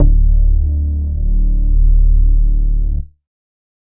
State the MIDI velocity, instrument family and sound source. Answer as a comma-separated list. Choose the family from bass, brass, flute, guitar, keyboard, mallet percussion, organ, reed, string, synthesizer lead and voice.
100, bass, synthesizer